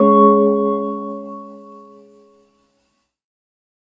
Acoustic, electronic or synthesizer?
synthesizer